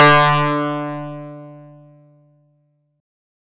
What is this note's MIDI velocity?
127